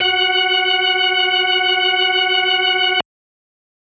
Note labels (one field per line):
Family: organ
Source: electronic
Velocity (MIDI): 100